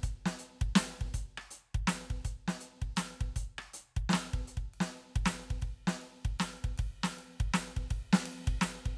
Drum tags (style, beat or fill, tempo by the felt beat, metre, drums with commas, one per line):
rock
beat
53.3 dotted-quarter beats per minute (160 eighth notes per minute)
6/8
ride, ride bell, closed hi-hat, snare, cross-stick, kick